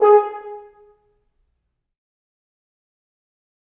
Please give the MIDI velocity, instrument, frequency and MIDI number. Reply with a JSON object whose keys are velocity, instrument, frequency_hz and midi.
{"velocity": 75, "instrument": "acoustic brass instrument", "frequency_hz": 415.3, "midi": 68}